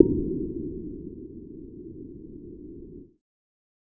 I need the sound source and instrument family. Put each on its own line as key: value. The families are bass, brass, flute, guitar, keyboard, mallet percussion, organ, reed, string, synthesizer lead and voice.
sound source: synthesizer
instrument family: bass